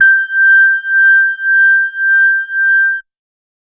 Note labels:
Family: organ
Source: electronic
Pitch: G6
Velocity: 75

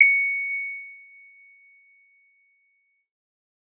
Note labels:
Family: keyboard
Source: electronic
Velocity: 100

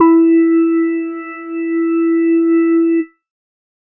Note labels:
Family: organ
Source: electronic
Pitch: E4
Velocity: 100

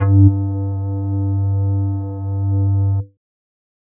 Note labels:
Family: flute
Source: synthesizer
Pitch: G2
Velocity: 50

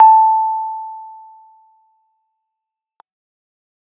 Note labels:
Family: keyboard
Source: electronic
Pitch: A5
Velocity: 50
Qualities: fast decay

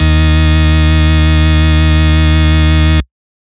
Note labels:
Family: organ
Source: electronic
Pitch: D#2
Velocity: 75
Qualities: distorted

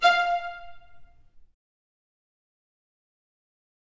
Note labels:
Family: string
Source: acoustic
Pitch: F5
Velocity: 50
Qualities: fast decay, reverb

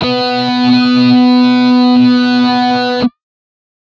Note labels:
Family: guitar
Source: electronic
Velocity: 100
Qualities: bright, distorted

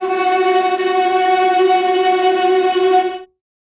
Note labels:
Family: string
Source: acoustic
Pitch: F#4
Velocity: 25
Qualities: bright, non-linear envelope, reverb

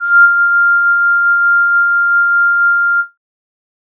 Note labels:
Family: flute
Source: synthesizer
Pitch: F6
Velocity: 127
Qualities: distorted

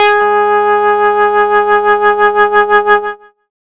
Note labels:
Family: bass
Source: synthesizer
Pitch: G#4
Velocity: 75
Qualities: distorted

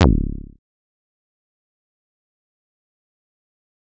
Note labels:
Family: bass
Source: synthesizer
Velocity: 127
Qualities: distorted, fast decay, percussive

